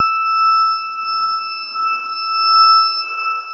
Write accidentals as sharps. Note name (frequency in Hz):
E6 (1319 Hz)